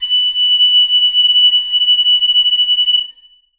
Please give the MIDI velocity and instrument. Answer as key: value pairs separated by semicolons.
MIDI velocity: 127; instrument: acoustic reed instrument